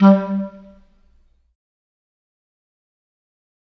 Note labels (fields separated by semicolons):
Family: reed; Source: acoustic; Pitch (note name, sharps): G3; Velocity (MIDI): 50; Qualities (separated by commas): fast decay, percussive, reverb